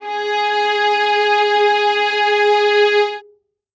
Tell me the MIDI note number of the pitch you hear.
68